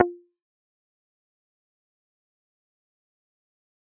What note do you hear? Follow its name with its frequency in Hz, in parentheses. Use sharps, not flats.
F4 (349.2 Hz)